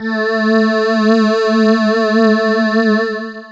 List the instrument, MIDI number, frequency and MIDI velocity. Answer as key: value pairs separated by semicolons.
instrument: synthesizer voice; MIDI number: 57; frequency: 220 Hz; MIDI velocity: 25